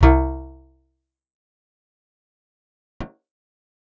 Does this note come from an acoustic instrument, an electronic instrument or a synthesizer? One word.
acoustic